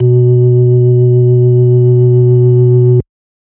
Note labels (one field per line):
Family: organ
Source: electronic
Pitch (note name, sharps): B2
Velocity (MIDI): 127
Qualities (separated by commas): distorted